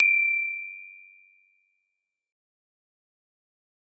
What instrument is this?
acoustic mallet percussion instrument